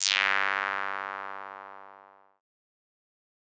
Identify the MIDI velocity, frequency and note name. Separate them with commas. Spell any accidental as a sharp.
100, 98 Hz, G2